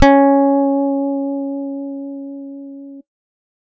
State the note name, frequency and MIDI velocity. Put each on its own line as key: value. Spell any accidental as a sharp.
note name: C#4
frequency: 277.2 Hz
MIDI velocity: 25